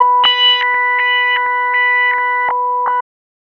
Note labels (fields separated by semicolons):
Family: bass; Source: synthesizer; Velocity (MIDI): 25; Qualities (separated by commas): tempo-synced